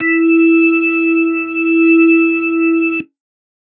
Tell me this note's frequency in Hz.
329.6 Hz